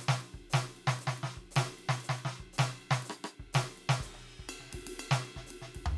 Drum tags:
songo
beat
120 BPM
4/4
crash, ride, ride bell, hi-hat pedal, snare, cross-stick, high tom, floor tom, kick

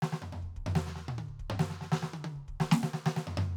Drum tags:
hip-hop
fill
67 BPM
4/4
snare, high tom, mid tom, floor tom, kick

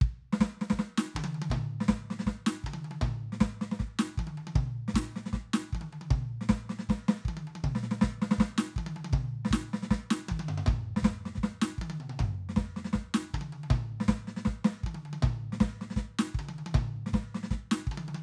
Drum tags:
merengue
beat
158 BPM
4/4
snare, high tom, mid tom, floor tom, kick

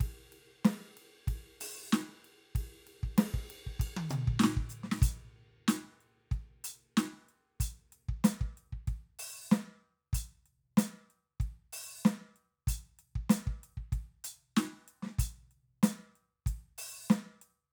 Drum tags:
funk
beat
95 BPM
4/4
ride, ride bell, closed hi-hat, open hi-hat, hi-hat pedal, snare, high tom, mid tom, kick

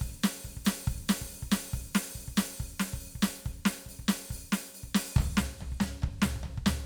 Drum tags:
punk
beat
140 BPM
4/4
open hi-hat, snare, floor tom, kick

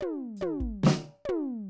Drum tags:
half-time rock
fill
140 BPM
4/4
closed hi-hat, hi-hat pedal, snare, high tom, floor tom, kick

